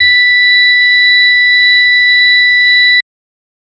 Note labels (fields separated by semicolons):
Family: organ; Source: electronic; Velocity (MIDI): 127; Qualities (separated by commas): bright